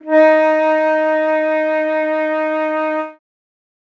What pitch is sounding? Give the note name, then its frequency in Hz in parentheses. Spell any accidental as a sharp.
D#4 (311.1 Hz)